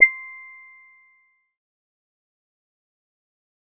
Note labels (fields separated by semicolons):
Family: bass; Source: synthesizer; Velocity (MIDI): 25; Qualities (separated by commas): distorted, fast decay, percussive